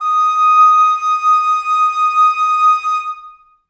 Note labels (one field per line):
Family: flute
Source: acoustic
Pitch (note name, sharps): D#6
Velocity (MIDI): 75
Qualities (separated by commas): reverb